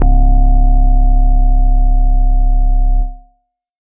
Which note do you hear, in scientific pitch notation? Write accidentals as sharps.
C#1